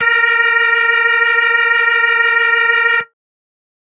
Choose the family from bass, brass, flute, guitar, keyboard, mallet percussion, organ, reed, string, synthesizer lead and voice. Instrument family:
organ